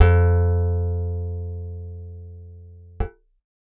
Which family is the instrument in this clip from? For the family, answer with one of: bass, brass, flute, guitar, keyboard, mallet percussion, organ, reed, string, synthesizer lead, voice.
guitar